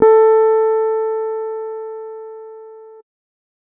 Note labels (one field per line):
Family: keyboard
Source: electronic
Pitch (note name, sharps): A4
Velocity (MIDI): 25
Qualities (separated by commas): dark